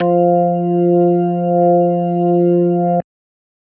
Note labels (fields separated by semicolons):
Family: organ; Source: electronic; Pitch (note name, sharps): F3; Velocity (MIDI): 25